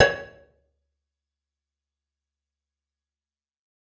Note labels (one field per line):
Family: guitar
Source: electronic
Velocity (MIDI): 50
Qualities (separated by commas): bright, fast decay, percussive, reverb